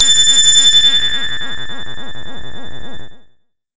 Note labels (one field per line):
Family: bass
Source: synthesizer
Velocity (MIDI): 100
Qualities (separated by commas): bright, distorted